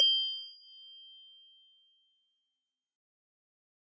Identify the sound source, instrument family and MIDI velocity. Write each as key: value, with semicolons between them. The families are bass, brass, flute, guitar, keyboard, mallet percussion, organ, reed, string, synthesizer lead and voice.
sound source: acoustic; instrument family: mallet percussion; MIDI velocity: 127